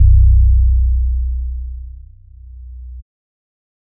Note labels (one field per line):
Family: bass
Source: synthesizer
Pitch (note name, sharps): B0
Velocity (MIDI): 127